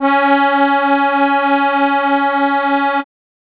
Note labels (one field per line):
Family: keyboard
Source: acoustic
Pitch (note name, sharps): C#4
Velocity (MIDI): 100